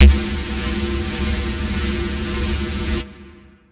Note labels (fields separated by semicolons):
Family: flute; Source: acoustic; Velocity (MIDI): 127; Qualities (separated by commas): distorted, long release